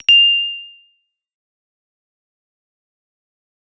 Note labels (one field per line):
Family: bass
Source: synthesizer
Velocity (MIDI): 100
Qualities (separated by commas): bright, distorted, fast decay